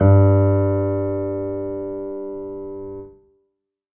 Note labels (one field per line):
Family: keyboard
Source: acoustic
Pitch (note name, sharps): G2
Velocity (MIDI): 50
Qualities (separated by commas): reverb